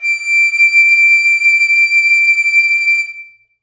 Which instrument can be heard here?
acoustic flute